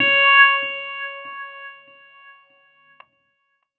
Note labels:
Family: keyboard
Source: electronic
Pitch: C#5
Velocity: 50

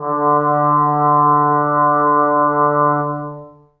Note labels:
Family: brass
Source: acoustic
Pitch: D3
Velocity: 25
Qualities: long release, reverb

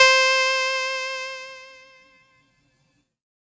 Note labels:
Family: keyboard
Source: synthesizer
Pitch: C5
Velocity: 75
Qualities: bright

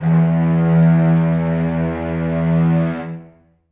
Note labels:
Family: string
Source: acoustic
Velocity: 75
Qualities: reverb

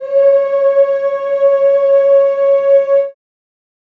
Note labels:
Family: voice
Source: acoustic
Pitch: C#5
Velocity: 127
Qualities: dark, reverb

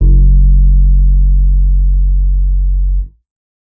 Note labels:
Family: keyboard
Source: electronic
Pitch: F#1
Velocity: 50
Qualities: dark

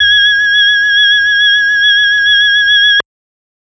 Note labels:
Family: organ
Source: electronic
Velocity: 100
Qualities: bright, multiphonic

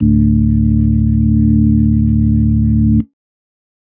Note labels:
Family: organ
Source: electronic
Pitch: D1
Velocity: 127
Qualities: dark

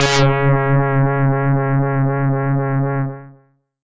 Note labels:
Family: bass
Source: synthesizer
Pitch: C#3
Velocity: 100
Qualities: bright, distorted, tempo-synced

